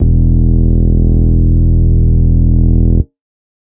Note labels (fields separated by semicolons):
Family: organ; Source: electronic; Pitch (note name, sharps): E1; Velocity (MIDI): 75; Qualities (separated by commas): distorted